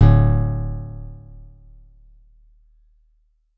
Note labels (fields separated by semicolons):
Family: guitar; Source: acoustic; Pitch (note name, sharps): D1; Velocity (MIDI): 25